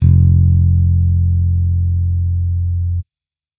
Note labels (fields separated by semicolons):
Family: bass; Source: electronic; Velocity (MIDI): 50